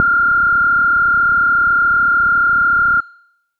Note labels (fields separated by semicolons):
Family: bass; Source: synthesizer; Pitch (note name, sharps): F6; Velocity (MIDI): 100